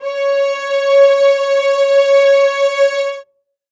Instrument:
acoustic string instrument